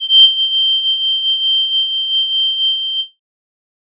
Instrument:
synthesizer flute